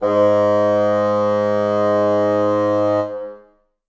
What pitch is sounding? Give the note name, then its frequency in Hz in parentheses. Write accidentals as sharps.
G#2 (103.8 Hz)